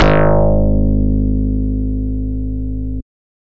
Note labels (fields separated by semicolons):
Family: bass; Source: synthesizer; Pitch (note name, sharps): G#1; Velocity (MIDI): 100